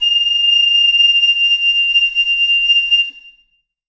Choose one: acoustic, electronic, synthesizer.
acoustic